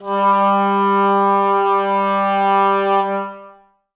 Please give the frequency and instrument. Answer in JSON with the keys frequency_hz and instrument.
{"frequency_hz": 196, "instrument": "acoustic reed instrument"}